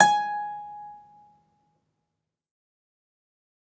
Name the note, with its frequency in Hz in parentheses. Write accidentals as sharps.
G#5 (830.6 Hz)